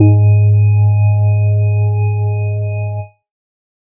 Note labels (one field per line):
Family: organ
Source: electronic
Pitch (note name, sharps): G#2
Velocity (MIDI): 50